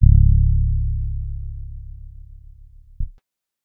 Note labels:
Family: bass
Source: synthesizer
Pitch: C#1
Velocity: 25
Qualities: dark

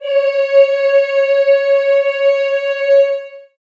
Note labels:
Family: voice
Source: acoustic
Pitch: C#5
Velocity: 100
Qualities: long release, reverb

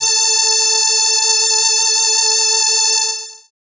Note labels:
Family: keyboard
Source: synthesizer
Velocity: 127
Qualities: bright

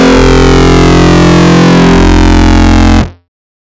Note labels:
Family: bass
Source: synthesizer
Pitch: F1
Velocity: 100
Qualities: bright, distorted

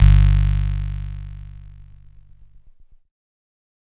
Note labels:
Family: keyboard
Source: electronic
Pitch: G1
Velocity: 25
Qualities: bright, distorted

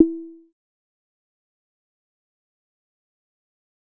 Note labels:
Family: bass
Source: synthesizer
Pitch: E4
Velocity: 25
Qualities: fast decay, percussive

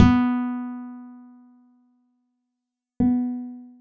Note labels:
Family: guitar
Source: acoustic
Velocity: 100

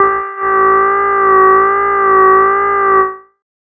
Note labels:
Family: bass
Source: synthesizer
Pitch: G4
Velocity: 25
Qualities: distorted, tempo-synced

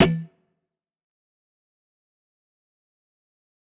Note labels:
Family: guitar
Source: electronic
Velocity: 100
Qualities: bright, distorted, fast decay, percussive

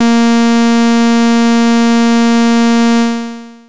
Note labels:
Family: bass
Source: synthesizer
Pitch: A#3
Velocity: 75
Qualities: bright, distorted, long release

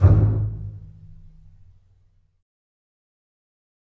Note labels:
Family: string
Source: acoustic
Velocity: 50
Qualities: fast decay, reverb

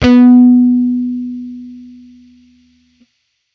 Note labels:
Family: bass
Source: electronic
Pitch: B3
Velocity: 100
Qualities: distorted

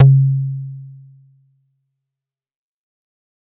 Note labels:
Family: bass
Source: synthesizer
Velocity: 25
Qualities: fast decay

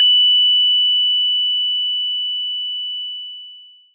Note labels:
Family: mallet percussion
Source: acoustic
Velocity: 75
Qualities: bright, distorted, long release

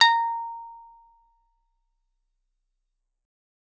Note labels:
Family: guitar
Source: acoustic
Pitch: A#5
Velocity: 100

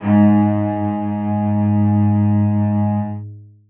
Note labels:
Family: string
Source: acoustic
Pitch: G#2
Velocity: 127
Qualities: long release, reverb

